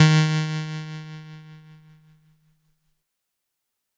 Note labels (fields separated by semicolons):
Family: keyboard; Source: electronic; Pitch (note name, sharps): D#3; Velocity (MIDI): 75; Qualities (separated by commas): bright, distorted